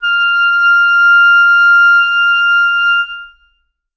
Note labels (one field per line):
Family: reed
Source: acoustic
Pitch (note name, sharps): F6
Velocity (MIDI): 127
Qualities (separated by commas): reverb